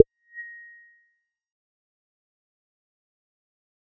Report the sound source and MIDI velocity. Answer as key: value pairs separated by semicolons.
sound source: synthesizer; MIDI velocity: 75